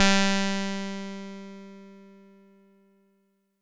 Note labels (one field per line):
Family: bass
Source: synthesizer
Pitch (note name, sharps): G3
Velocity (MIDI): 75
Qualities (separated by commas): bright, distorted